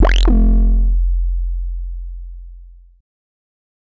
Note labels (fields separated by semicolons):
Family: bass; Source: synthesizer; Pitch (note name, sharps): F1; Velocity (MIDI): 100; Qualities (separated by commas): distorted